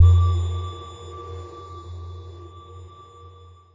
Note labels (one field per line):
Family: mallet percussion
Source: electronic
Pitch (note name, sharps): F2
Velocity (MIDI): 25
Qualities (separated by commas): bright, long release, non-linear envelope